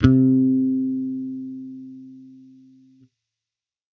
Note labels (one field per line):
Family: bass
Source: electronic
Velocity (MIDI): 75